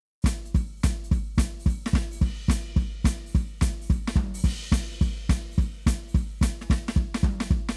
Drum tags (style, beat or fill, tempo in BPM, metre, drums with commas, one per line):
swing
beat
215 BPM
4/4
crash, closed hi-hat, open hi-hat, hi-hat pedal, snare, high tom, kick